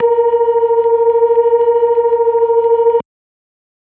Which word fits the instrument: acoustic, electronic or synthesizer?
electronic